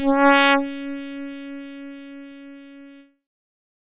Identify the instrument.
synthesizer keyboard